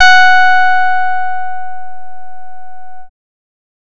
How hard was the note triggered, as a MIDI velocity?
75